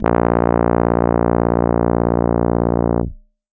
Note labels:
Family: keyboard; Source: electronic; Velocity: 100; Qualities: distorted

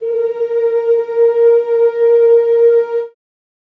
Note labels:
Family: voice; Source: acoustic; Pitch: A#4; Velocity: 75; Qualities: dark, reverb

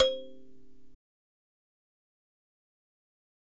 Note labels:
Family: mallet percussion; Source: acoustic; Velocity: 25; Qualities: fast decay, reverb

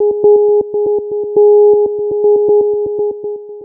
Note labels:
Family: synthesizer lead; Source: synthesizer; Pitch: G#4; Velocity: 127; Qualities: dark, long release, tempo-synced

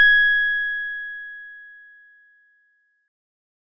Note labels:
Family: organ; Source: electronic; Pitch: G#6; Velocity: 127

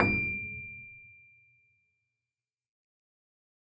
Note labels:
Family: keyboard; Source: acoustic; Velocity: 50; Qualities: reverb

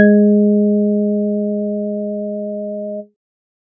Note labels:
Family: organ; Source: electronic; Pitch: G#3; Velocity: 100; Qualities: dark

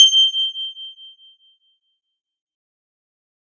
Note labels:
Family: guitar; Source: synthesizer; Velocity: 75; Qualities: bright, fast decay

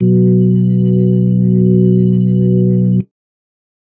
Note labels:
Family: organ; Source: electronic; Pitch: B1; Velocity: 50; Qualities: dark

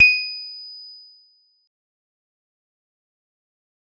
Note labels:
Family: mallet percussion; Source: acoustic; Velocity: 50; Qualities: bright, fast decay, percussive

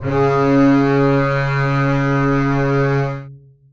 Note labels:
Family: string; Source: acoustic; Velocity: 25; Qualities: long release, reverb

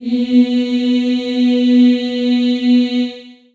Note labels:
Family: voice; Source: acoustic; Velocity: 75; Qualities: reverb

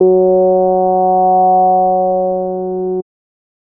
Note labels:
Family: bass; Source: synthesizer; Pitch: F#3; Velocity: 127; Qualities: distorted

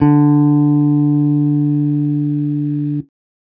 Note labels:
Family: guitar; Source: electronic; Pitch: D3; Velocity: 50

